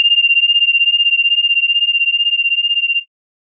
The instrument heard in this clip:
electronic organ